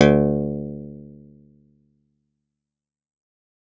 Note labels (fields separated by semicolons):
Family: guitar; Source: acoustic; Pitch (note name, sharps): D2; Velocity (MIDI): 75; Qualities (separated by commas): fast decay, reverb